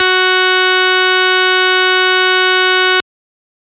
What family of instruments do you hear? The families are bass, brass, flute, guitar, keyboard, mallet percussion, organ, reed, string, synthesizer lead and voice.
organ